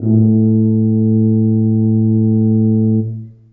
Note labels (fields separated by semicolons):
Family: brass; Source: acoustic; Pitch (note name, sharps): A2; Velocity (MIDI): 25; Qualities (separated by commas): dark, long release, reverb